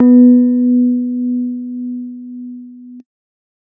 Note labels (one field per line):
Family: keyboard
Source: electronic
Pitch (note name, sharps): B3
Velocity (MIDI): 25